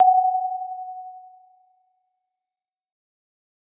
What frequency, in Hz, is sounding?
740 Hz